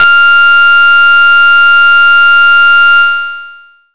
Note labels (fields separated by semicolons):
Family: bass; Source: synthesizer; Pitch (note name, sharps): F6; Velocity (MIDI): 127; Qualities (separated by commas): bright, distorted, long release